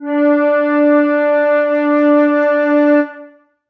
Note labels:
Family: flute; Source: acoustic; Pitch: D4; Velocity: 75; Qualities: dark, reverb

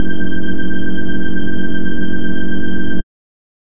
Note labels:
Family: bass; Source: synthesizer; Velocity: 100

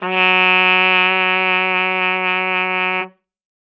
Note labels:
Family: brass; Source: acoustic; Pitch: F#3; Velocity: 100

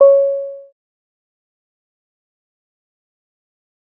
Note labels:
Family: bass; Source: synthesizer; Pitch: C#5; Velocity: 50; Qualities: fast decay, percussive

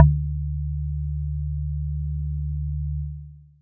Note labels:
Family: mallet percussion; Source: acoustic; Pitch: D2; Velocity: 50; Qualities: dark

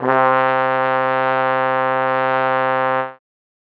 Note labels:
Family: brass; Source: acoustic; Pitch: C3; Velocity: 100

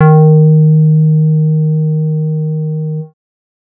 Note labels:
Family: bass; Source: synthesizer; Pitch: D#3; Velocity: 75; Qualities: dark

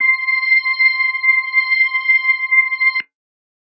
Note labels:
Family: organ; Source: electronic; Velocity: 127

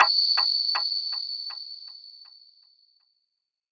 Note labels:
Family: synthesizer lead; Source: synthesizer; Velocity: 100; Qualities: bright, non-linear envelope, reverb

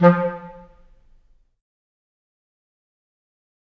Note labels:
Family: reed; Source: acoustic; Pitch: F3; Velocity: 25; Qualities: fast decay, percussive, reverb

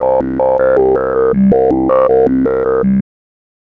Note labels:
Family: bass; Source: synthesizer; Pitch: C2; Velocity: 100; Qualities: tempo-synced

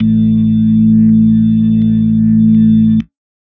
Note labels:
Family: organ; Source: electronic; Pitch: A1; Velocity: 100

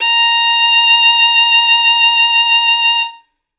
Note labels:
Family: string; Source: acoustic; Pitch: A#5; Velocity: 75; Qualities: bright, reverb

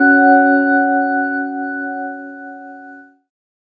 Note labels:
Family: keyboard; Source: synthesizer; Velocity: 127

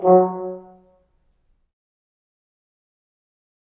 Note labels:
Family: brass; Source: acoustic; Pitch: F#3; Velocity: 25; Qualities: dark, fast decay, reverb

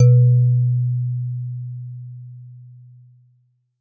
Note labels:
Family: mallet percussion; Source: acoustic; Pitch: B2; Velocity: 50

